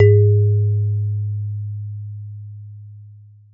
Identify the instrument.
acoustic mallet percussion instrument